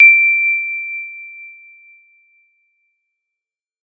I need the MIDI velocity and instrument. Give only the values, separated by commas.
100, acoustic mallet percussion instrument